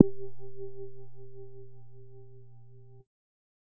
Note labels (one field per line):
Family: bass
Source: synthesizer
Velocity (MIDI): 25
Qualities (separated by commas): dark, distorted